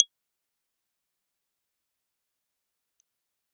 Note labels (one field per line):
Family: keyboard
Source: electronic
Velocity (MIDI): 100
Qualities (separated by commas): fast decay, percussive